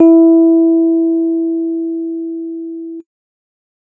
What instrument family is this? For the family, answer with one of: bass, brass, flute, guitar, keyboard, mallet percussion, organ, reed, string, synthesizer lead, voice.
keyboard